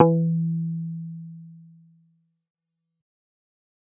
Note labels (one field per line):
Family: bass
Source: synthesizer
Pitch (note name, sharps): E3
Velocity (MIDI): 75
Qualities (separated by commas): fast decay